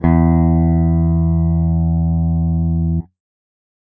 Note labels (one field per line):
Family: guitar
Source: electronic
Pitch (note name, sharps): E2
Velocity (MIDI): 75